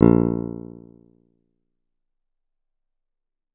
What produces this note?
acoustic guitar